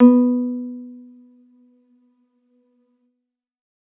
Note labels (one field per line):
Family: keyboard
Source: electronic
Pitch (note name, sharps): B3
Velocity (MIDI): 127